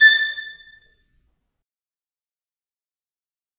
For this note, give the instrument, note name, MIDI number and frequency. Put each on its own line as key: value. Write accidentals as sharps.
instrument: acoustic string instrument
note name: A6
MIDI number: 93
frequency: 1760 Hz